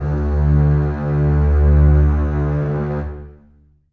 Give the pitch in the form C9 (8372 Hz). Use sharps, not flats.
D2 (73.42 Hz)